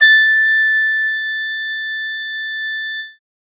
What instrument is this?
acoustic reed instrument